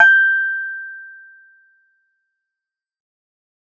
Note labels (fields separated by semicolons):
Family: keyboard; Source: electronic; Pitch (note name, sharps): G6; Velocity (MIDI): 127; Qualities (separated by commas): fast decay